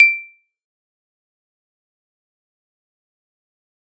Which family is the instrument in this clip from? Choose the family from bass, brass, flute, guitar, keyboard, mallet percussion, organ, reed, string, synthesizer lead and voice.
keyboard